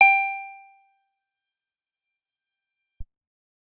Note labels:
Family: guitar; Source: acoustic; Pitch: G5; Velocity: 127; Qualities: percussive

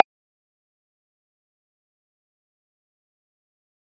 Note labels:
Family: mallet percussion; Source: acoustic; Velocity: 75; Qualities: fast decay, percussive

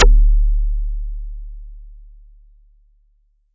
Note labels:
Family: mallet percussion; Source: acoustic; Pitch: D1; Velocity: 25

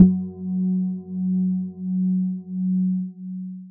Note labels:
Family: mallet percussion; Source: electronic; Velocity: 50; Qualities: long release

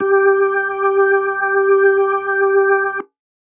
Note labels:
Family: organ; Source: electronic; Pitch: G4; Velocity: 127

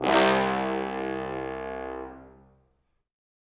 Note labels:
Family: brass; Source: acoustic; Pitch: C2; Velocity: 75; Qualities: bright, reverb

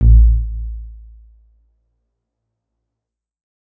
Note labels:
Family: keyboard; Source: electronic; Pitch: A1; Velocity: 25; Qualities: dark

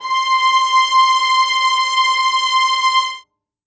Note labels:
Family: string; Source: acoustic; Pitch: C6; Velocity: 127; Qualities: reverb

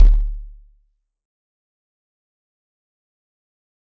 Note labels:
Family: mallet percussion; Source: acoustic; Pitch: D1; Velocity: 75; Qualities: fast decay, percussive

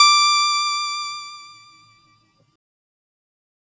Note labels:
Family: keyboard; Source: synthesizer; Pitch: D6; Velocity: 100; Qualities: bright, fast decay

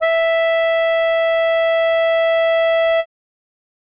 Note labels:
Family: reed; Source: acoustic; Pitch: E5; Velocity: 127

